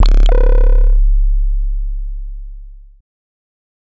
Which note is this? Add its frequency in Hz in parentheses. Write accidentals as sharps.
C#1 (34.65 Hz)